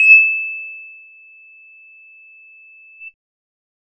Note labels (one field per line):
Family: bass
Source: synthesizer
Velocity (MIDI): 75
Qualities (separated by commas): bright